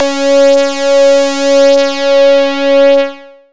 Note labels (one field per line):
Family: bass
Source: synthesizer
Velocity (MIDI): 127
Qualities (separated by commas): bright, distorted